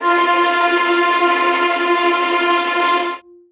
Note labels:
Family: string; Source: acoustic; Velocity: 100; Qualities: bright, non-linear envelope, reverb

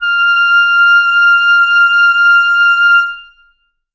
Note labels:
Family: reed; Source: acoustic; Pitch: F6; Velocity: 127; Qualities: reverb

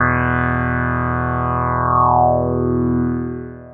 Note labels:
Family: synthesizer lead; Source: synthesizer; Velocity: 75; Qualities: long release

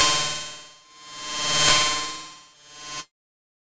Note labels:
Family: guitar; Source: electronic; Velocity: 75; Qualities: bright, distorted

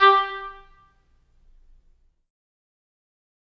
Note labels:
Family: reed; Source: acoustic; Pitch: G4; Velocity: 75; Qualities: fast decay, percussive, reverb

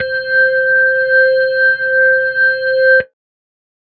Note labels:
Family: keyboard; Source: electronic; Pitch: C5; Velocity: 100

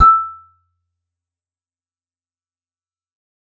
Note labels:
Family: guitar; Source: acoustic; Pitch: E6; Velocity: 127; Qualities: fast decay, percussive

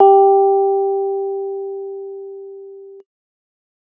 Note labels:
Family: keyboard; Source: electronic; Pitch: G4; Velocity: 50

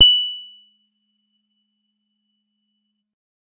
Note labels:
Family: guitar; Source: electronic; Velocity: 25; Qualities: bright, percussive

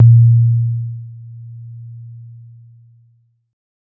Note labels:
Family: keyboard; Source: electronic; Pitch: A#2; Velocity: 50; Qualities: dark

